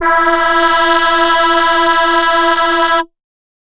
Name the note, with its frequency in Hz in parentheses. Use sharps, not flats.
E4 (329.6 Hz)